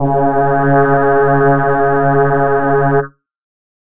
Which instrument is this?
synthesizer voice